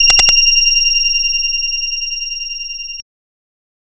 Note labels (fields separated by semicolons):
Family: bass; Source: synthesizer; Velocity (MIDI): 25; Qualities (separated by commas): bright, distorted, multiphonic